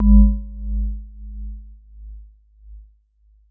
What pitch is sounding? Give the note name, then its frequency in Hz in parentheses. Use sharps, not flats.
G#1 (51.91 Hz)